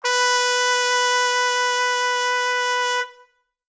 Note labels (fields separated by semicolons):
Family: brass; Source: acoustic; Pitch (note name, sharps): B4; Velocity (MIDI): 127; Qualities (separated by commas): bright